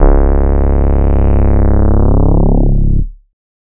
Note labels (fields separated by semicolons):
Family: bass; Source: synthesizer; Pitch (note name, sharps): C#1; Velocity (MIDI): 75; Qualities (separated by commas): distorted